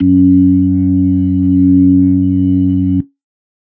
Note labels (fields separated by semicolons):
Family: organ; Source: electronic; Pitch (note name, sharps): F#2; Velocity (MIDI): 25; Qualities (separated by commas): dark